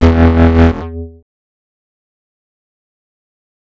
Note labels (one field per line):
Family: bass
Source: synthesizer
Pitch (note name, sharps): E2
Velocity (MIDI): 127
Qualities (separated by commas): distorted, fast decay, multiphonic